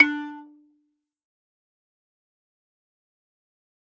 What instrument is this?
acoustic mallet percussion instrument